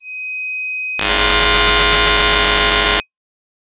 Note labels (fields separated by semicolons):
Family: voice; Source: synthesizer; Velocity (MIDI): 50; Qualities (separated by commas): bright